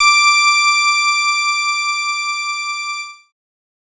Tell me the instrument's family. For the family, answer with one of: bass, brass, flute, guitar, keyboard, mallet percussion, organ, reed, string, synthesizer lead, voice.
bass